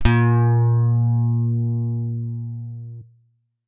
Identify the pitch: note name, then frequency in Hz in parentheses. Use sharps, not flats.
A#2 (116.5 Hz)